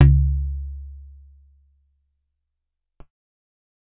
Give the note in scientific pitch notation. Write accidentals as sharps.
C#2